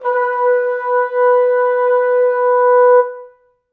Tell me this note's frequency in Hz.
493.9 Hz